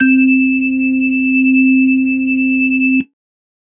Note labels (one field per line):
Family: organ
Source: electronic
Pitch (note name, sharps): C4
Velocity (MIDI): 50